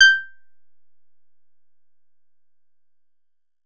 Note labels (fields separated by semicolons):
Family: guitar; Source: synthesizer; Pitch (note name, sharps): G6; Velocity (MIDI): 25; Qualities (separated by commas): percussive